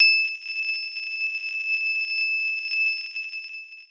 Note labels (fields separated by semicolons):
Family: guitar; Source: electronic; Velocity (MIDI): 127; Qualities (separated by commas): bright, long release